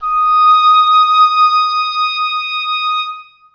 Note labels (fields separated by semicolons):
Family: reed; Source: acoustic; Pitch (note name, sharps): D#6; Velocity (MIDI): 75; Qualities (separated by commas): reverb